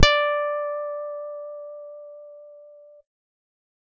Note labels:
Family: guitar; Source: electronic; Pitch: D5; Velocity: 50

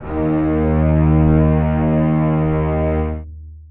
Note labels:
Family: string; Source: acoustic; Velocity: 127; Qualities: long release, reverb

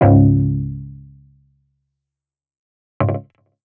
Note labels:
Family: guitar; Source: electronic; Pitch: C#1; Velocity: 25; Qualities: distorted, fast decay

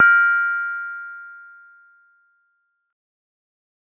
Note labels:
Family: mallet percussion; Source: acoustic; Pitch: F6; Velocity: 75; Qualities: reverb

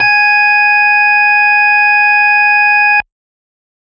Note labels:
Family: organ; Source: electronic; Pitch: G#5; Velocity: 25

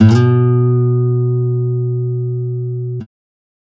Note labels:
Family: guitar; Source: electronic; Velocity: 127

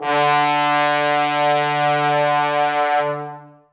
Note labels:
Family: brass; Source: acoustic; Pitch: D3; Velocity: 127; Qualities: bright, long release, reverb

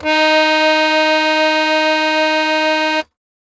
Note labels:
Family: keyboard; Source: acoustic; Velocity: 100; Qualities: bright

